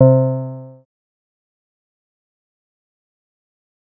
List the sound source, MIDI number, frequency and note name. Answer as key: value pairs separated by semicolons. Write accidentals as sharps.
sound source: synthesizer; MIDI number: 48; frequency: 130.8 Hz; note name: C3